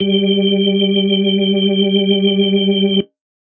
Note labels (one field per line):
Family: organ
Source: electronic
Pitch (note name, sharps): G3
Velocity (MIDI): 50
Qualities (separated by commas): reverb